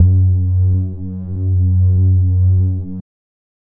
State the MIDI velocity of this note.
50